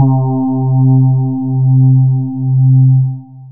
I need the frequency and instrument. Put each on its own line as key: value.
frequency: 130.8 Hz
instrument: synthesizer voice